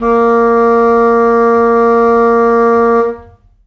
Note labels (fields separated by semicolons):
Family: reed; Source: acoustic; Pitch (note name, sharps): A#3; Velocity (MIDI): 25; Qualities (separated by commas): long release, reverb